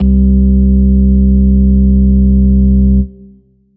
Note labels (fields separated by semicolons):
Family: organ; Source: electronic; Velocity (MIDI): 127